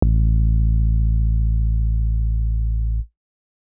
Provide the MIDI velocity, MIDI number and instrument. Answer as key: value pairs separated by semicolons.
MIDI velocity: 50; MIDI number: 33; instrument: electronic keyboard